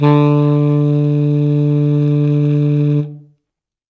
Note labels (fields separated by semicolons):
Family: reed; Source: acoustic; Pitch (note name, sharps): D3; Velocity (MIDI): 25; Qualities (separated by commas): reverb